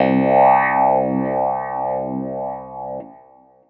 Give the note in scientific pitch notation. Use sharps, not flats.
C2